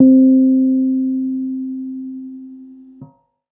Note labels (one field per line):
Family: keyboard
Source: electronic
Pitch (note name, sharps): C4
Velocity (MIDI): 25